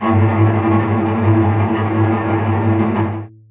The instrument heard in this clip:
acoustic string instrument